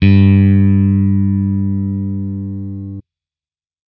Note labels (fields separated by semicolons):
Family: bass; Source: electronic; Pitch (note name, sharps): G2; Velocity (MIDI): 100